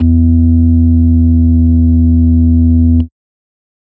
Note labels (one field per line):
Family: organ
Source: electronic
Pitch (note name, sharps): E2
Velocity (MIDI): 50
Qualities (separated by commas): dark